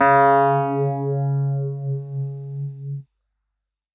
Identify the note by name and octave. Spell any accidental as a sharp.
C#3